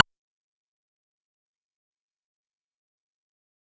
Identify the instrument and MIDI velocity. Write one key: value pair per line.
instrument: synthesizer bass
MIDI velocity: 75